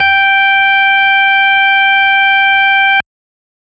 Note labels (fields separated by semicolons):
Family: organ; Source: electronic; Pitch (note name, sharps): G5; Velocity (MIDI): 100